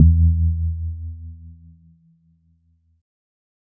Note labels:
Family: keyboard; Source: electronic; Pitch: E2; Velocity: 25; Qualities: dark

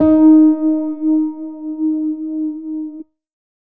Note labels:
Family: keyboard; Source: electronic; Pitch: D#4; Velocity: 50; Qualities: reverb

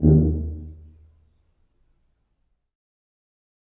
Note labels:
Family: brass; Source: acoustic; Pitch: D#2; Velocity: 50; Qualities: fast decay, reverb

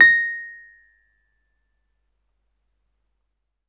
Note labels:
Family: keyboard; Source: electronic; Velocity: 127; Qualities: percussive

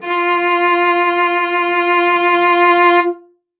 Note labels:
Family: string; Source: acoustic; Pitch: F4; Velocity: 127; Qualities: bright, reverb

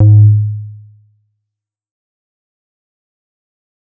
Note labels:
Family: bass; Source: synthesizer; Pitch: G#2; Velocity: 100; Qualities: dark, fast decay

